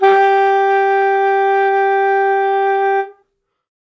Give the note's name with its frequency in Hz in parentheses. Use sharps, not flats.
G4 (392 Hz)